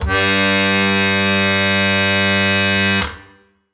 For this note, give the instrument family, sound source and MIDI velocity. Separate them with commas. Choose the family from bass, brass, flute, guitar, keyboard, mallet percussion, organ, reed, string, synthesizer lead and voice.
reed, acoustic, 100